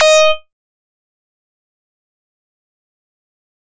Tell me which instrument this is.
synthesizer bass